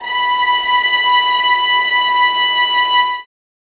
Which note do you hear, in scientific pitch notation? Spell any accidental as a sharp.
B5